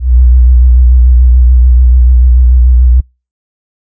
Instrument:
synthesizer flute